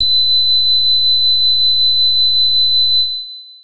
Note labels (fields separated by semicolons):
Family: keyboard; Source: electronic; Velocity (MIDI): 127; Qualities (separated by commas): bright, distorted, long release